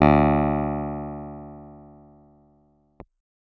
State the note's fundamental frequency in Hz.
73.42 Hz